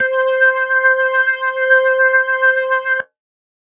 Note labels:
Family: organ; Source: electronic; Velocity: 50

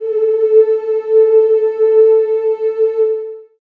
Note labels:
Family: voice; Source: acoustic; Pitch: A4; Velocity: 127; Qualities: long release, reverb

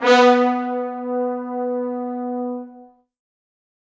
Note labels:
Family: brass; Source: acoustic; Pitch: B3; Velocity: 50; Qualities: bright, reverb

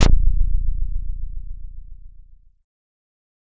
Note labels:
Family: bass; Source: synthesizer; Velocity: 50; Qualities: distorted

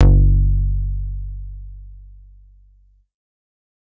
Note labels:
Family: bass; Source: synthesizer; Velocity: 50; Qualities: distorted

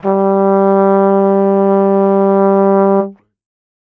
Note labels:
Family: brass; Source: acoustic; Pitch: G3; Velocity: 50

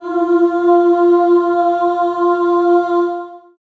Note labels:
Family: voice; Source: acoustic; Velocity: 50; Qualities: long release, reverb

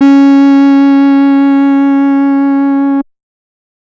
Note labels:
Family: bass; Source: synthesizer; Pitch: C#4; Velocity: 25; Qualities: distorted

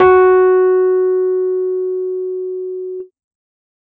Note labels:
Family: keyboard; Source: electronic; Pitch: F#4; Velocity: 127

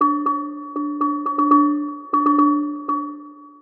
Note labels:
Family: mallet percussion; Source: synthesizer; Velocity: 75; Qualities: long release, multiphonic, percussive, tempo-synced

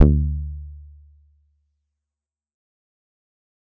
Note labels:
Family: bass; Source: synthesizer; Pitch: D2; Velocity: 25; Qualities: dark, distorted, fast decay

